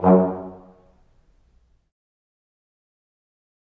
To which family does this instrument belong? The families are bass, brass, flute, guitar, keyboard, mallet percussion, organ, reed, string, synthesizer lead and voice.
brass